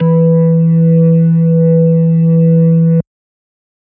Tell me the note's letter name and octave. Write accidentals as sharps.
E3